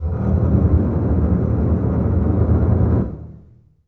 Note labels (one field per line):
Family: string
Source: acoustic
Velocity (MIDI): 25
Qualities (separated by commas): long release, non-linear envelope, reverb